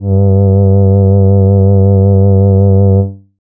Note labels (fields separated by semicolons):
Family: voice; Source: synthesizer; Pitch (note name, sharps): G2; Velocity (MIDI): 50; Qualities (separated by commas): dark